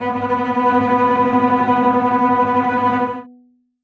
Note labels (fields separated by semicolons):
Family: string; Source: acoustic; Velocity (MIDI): 75; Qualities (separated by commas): bright, non-linear envelope, reverb